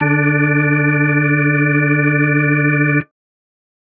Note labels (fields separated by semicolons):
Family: organ; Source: electronic; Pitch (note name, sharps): D3; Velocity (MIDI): 127